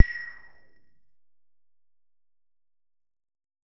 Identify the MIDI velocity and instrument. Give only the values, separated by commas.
25, synthesizer bass